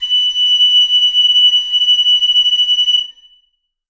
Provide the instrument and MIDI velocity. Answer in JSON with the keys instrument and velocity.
{"instrument": "acoustic reed instrument", "velocity": 100}